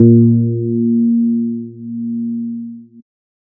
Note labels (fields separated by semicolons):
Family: bass; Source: synthesizer; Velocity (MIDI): 127